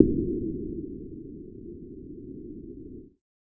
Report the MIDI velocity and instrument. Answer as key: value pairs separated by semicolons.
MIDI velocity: 127; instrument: synthesizer bass